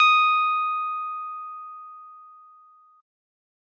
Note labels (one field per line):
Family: keyboard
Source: acoustic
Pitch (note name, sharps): D#6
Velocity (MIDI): 127